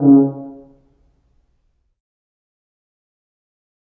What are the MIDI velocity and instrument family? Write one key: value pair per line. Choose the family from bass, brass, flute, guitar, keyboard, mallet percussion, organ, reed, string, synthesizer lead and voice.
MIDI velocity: 50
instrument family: brass